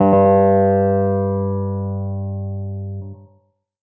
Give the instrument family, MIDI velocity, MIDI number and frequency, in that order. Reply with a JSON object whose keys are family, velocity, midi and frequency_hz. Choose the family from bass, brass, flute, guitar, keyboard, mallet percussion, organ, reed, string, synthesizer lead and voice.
{"family": "keyboard", "velocity": 100, "midi": 43, "frequency_hz": 98}